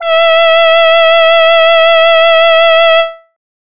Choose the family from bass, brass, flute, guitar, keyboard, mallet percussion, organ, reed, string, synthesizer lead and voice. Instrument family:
voice